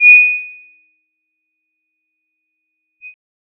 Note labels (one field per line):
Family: bass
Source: synthesizer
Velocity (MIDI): 75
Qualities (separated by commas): bright, percussive